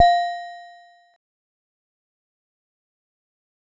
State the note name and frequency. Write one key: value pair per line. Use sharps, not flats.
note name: F5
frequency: 698.5 Hz